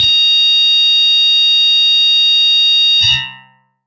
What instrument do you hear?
electronic guitar